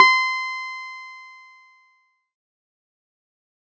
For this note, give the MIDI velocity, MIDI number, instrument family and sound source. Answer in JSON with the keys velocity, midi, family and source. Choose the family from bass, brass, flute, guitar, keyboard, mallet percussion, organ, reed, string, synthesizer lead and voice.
{"velocity": 127, "midi": 84, "family": "keyboard", "source": "electronic"}